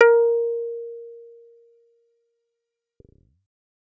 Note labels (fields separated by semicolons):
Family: bass; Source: synthesizer; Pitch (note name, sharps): A#4; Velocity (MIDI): 127; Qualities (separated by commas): fast decay